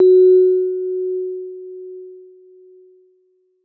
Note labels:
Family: keyboard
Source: electronic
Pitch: F#4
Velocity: 50

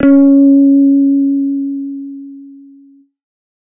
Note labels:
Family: bass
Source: synthesizer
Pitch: C#4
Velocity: 25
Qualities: distorted

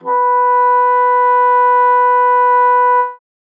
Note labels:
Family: reed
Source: acoustic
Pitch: B4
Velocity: 25

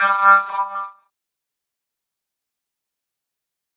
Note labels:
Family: keyboard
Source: electronic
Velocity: 75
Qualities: distorted, fast decay, non-linear envelope

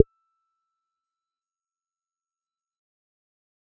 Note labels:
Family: bass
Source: synthesizer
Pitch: E6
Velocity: 25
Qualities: fast decay, percussive

